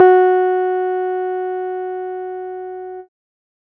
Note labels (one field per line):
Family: keyboard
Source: electronic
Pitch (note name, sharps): F#4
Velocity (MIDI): 50